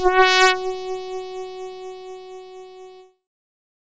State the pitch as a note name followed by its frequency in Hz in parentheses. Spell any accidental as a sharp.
F#4 (370 Hz)